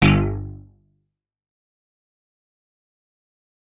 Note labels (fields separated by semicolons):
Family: guitar; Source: electronic; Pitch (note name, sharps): G1; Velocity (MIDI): 100; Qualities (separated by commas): fast decay, percussive